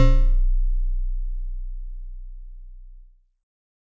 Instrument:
acoustic mallet percussion instrument